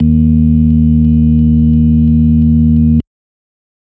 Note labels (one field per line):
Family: organ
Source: electronic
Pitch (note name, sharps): D#2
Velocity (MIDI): 25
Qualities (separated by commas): dark